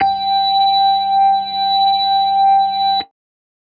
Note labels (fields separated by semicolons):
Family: organ; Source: electronic; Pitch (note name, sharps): G5; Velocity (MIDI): 75